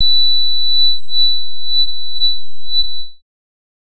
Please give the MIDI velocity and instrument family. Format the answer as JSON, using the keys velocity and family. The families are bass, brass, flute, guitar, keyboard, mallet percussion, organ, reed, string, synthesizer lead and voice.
{"velocity": 75, "family": "bass"}